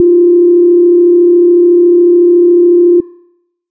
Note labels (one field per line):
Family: bass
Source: synthesizer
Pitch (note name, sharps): F4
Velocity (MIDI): 50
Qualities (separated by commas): dark